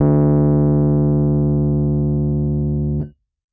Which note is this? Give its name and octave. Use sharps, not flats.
D2